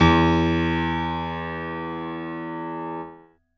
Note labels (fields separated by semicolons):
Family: keyboard; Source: acoustic; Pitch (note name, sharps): E2; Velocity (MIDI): 127